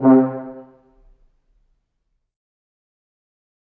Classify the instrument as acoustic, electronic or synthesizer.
acoustic